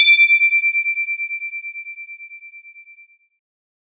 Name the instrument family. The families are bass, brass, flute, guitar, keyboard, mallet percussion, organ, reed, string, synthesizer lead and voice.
guitar